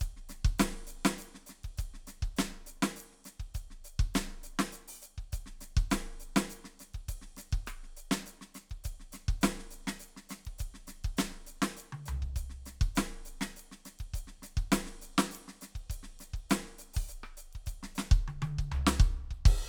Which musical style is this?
rock